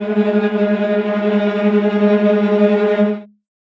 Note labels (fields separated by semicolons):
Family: string; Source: acoustic; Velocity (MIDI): 75; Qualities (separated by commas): non-linear envelope, reverb